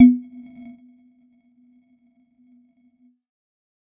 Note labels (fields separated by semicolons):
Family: mallet percussion; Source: electronic; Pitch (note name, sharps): B3; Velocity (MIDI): 25; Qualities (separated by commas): dark, non-linear envelope, percussive